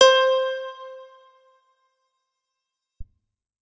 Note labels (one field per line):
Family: guitar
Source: electronic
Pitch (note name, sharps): C5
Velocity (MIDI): 127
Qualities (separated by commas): bright, reverb